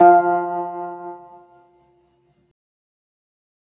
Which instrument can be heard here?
electronic organ